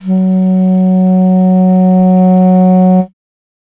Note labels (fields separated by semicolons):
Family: reed; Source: acoustic; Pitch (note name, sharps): F#3; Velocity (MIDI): 50